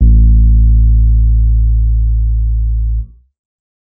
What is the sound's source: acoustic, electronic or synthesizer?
electronic